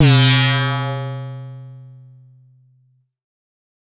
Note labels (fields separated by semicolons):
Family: bass; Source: synthesizer; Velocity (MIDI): 75; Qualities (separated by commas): bright, distorted